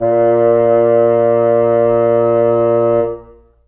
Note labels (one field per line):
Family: reed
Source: acoustic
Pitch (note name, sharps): A#2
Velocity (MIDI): 75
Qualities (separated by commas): reverb